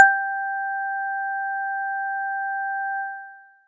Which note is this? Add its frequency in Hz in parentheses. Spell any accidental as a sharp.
G5 (784 Hz)